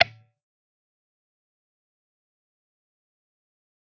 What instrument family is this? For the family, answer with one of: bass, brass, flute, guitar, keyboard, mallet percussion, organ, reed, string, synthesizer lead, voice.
guitar